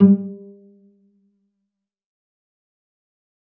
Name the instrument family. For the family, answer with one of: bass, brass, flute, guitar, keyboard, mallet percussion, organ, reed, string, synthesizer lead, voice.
string